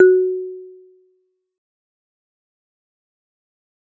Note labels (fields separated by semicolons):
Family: mallet percussion; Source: acoustic; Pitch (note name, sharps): F#4; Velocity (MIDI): 50; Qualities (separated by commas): dark, fast decay, percussive, reverb